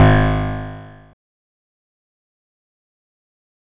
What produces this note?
electronic guitar